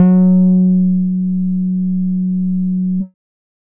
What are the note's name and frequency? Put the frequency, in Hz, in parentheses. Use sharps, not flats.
F#3 (185 Hz)